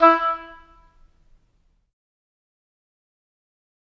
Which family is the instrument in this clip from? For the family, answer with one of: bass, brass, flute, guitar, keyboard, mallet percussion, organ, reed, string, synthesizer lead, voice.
reed